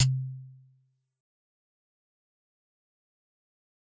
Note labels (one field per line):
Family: mallet percussion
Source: acoustic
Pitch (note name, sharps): C3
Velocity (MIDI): 25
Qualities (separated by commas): fast decay, percussive